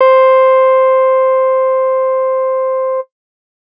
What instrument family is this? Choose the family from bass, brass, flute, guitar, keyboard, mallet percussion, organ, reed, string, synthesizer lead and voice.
guitar